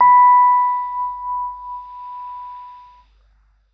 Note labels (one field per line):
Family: keyboard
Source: electronic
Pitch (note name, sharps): B5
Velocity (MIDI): 25